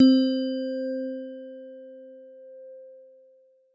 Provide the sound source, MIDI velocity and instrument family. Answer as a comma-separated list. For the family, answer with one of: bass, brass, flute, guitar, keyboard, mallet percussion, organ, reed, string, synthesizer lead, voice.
acoustic, 100, mallet percussion